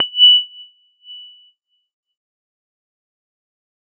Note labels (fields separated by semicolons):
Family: bass; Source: synthesizer; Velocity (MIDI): 75; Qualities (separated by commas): bright, fast decay, percussive